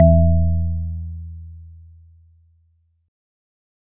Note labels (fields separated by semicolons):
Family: organ; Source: electronic; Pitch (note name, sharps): E2; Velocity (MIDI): 25